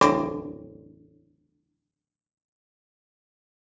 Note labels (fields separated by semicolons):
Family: guitar; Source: acoustic; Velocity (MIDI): 127; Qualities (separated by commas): fast decay